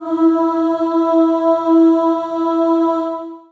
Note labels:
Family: voice; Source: acoustic; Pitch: E4; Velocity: 25; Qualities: reverb

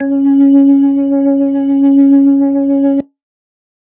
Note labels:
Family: organ; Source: electronic; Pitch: C#4; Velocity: 25

